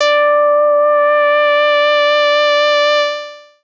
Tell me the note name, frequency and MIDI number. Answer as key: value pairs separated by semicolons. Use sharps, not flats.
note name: D5; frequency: 587.3 Hz; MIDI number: 74